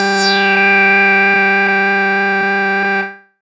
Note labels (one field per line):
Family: bass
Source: synthesizer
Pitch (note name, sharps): G3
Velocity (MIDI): 100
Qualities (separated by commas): bright, distorted, non-linear envelope